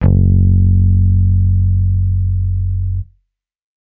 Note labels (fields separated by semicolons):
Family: bass; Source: electronic; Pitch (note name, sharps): F#1; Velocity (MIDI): 127